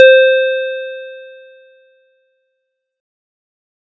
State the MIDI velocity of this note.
127